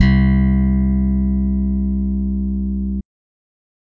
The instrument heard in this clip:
electronic bass